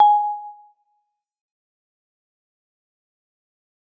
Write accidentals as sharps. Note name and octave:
G#5